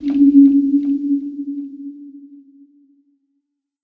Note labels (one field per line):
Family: synthesizer lead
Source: synthesizer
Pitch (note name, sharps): C#4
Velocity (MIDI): 127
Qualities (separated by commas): dark, non-linear envelope, reverb